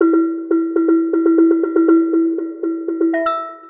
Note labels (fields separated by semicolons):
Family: mallet percussion; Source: synthesizer; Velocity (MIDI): 50; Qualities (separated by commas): long release, multiphonic, percussive, tempo-synced